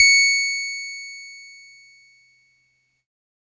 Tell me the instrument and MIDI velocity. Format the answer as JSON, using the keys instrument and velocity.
{"instrument": "electronic keyboard", "velocity": 100}